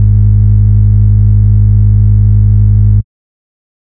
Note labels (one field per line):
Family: bass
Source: synthesizer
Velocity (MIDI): 25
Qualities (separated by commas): dark, distorted